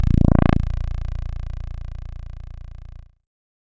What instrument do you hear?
synthesizer keyboard